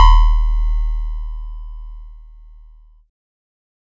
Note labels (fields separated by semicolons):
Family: keyboard; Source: electronic; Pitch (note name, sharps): D#1; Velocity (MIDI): 127; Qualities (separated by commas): bright, distorted